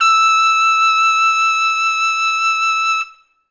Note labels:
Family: brass; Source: acoustic; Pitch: E6; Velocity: 100

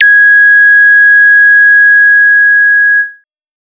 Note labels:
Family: bass; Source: synthesizer; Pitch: G#6; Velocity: 100; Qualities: bright, distorted

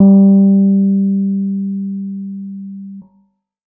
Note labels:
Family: keyboard; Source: electronic; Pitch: G3; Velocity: 50; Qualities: dark

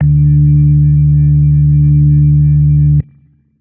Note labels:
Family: organ; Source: electronic; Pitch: D2; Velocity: 25; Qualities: dark

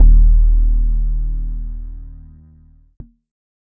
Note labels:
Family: keyboard; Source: electronic; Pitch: D#1; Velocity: 25; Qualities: dark, distorted

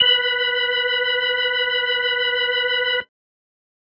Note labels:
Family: organ; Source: electronic; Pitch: B4; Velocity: 127

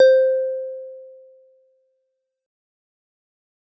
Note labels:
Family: guitar; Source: synthesizer; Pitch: C5; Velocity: 100; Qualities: dark, fast decay

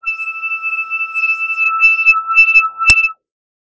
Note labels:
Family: bass; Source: synthesizer; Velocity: 75; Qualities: distorted, non-linear envelope

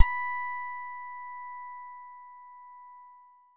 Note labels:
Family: guitar; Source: synthesizer; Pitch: B5; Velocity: 100

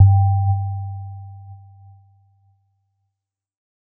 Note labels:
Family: keyboard; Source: electronic; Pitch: G2; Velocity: 25

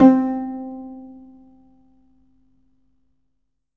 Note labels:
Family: guitar; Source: acoustic; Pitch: C4; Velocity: 25; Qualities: reverb

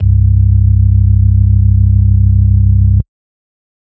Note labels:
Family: organ; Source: electronic; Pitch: C1; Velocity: 50; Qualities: dark, distorted

